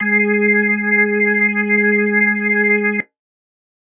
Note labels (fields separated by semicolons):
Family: organ; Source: electronic; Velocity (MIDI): 50